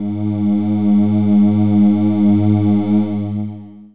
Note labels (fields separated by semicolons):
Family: voice; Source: synthesizer; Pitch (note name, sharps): G#2; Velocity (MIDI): 75; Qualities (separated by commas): distorted, long release